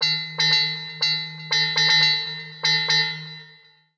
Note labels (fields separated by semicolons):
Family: mallet percussion; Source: synthesizer; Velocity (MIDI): 100; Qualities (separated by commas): long release, multiphonic, tempo-synced